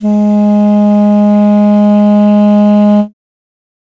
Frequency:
207.7 Hz